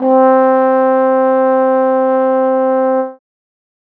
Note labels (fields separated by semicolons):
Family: brass; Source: acoustic; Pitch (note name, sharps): C4; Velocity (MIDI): 75